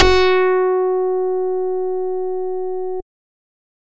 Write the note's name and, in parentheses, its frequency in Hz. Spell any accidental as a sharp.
F#4 (370 Hz)